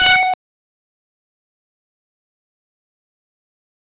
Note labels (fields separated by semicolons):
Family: bass; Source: synthesizer; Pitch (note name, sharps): F#5; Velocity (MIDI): 127; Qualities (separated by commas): bright, distorted, fast decay, percussive